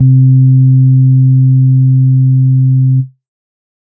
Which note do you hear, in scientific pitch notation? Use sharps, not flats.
C3